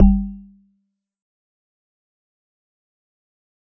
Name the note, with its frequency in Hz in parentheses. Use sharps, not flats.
G1 (49 Hz)